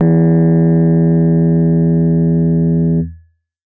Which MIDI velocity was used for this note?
127